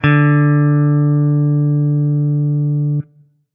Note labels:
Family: guitar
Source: electronic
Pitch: D3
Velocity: 75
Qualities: distorted

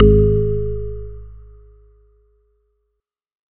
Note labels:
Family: organ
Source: electronic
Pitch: G#1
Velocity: 100

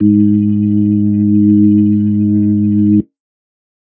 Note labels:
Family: organ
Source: electronic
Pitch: G#2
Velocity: 127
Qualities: dark

